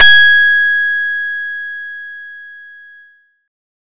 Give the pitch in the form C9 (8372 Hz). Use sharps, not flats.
G#6 (1661 Hz)